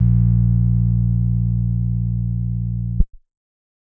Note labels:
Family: keyboard; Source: electronic; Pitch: A#1; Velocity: 25; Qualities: dark

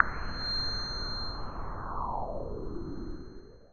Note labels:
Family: synthesizer lead; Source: synthesizer; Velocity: 75

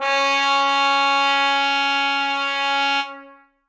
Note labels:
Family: brass; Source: acoustic; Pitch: C#4; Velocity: 127; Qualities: bright, reverb

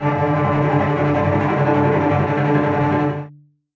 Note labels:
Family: string; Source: acoustic; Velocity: 100; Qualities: bright, non-linear envelope, reverb

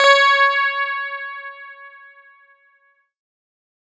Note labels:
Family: guitar; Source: electronic; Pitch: C#5; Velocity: 127

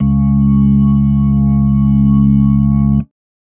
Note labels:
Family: organ; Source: electronic; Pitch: C#2; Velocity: 100; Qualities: dark

